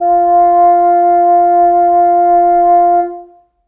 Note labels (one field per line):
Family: reed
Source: acoustic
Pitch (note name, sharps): F4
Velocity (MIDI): 25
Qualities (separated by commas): reverb